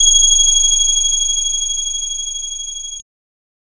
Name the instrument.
synthesizer bass